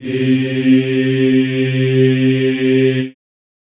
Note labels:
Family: voice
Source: acoustic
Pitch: C3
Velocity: 127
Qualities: reverb

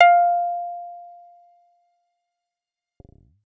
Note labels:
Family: bass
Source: synthesizer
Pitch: F5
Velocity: 75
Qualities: fast decay

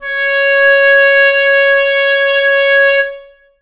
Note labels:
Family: reed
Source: acoustic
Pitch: C#5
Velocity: 127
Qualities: reverb

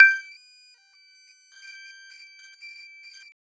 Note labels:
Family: mallet percussion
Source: acoustic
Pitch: G6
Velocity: 50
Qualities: multiphonic, percussive

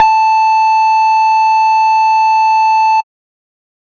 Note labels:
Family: bass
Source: synthesizer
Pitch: A5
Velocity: 75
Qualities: distorted, tempo-synced

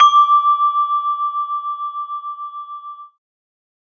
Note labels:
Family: mallet percussion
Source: acoustic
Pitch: D6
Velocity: 127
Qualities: multiphonic

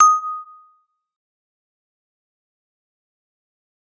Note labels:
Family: mallet percussion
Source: acoustic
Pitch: D#6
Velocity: 100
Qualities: fast decay, percussive

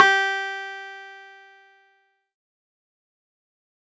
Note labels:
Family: keyboard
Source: electronic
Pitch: G4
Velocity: 75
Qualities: distorted, fast decay

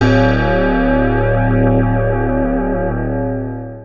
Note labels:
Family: guitar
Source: electronic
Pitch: D1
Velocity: 100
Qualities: long release, multiphonic, non-linear envelope

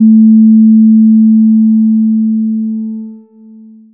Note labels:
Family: bass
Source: synthesizer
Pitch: A3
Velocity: 50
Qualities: long release

